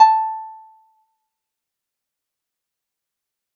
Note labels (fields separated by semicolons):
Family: guitar; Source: acoustic; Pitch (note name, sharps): A5; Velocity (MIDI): 75; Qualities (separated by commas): fast decay, percussive